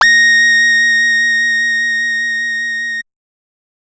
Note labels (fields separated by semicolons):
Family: bass; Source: synthesizer; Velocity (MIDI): 75